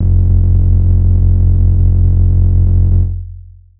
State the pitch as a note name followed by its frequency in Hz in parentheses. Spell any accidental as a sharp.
F1 (43.65 Hz)